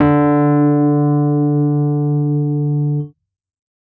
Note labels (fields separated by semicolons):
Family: keyboard; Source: electronic; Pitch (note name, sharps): D3; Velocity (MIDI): 127; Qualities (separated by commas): dark